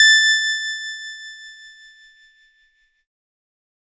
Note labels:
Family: keyboard; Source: electronic; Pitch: A6; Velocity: 50; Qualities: bright, distorted

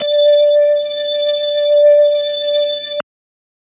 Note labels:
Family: organ; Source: electronic; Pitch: D5; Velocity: 50

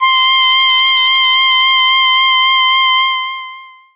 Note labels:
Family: voice; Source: synthesizer; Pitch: C6; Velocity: 100; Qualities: bright, distorted, long release

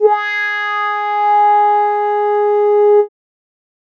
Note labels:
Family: keyboard; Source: synthesizer; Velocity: 127

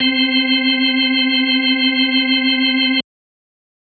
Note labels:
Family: organ; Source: electronic; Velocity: 100

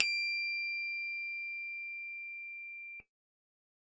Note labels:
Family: keyboard; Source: electronic; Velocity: 50

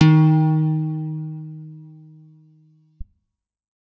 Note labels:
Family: guitar; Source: electronic; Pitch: D#3; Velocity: 75; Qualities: reverb

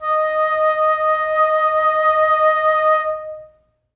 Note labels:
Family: flute; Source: acoustic; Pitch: D#5; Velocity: 50; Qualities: long release, reverb

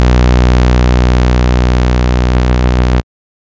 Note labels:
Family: bass; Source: synthesizer; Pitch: B1; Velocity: 127; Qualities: bright, distorted

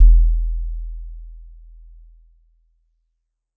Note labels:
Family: mallet percussion; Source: acoustic; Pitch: E1; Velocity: 50; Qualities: dark

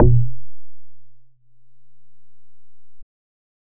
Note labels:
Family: bass; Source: synthesizer; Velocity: 25

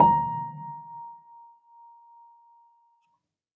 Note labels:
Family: keyboard; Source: acoustic; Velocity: 25; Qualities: reverb

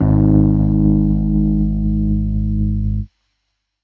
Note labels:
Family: keyboard; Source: electronic; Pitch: G#1; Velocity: 75; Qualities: distorted

